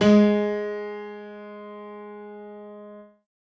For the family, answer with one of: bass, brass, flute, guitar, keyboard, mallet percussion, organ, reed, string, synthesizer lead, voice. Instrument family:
keyboard